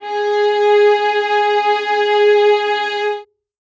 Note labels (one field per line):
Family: string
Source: acoustic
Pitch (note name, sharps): G#4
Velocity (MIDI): 75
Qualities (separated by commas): reverb